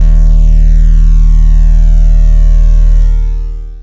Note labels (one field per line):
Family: bass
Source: synthesizer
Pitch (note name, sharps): D#1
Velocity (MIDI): 127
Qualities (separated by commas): bright, distorted, long release